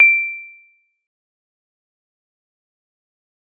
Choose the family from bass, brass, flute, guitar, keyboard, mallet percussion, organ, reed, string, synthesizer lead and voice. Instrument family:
mallet percussion